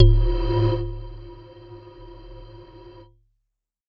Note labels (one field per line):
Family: mallet percussion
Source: electronic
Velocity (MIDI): 127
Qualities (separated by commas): dark, non-linear envelope